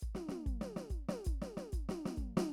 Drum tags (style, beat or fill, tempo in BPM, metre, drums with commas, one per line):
Brazilian baião
fill
95 BPM
4/4
hi-hat pedal, snare, high tom, floor tom, kick